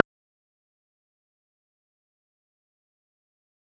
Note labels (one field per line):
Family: guitar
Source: electronic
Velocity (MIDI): 25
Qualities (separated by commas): fast decay, percussive